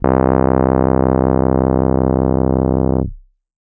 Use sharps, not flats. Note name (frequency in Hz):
C1 (32.7 Hz)